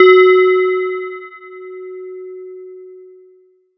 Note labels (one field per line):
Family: mallet percussion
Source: electronic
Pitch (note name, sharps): F#4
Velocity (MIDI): 75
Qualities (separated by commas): multiphonic